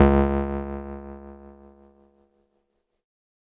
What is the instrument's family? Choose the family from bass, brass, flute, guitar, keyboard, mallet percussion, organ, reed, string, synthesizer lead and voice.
keyboard